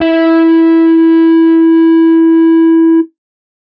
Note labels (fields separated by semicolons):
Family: guitar; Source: electronic; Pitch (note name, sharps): E4; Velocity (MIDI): 100; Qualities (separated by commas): distorted